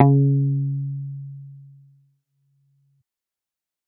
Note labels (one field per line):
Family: bass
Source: synthesizer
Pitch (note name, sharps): C#3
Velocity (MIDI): 127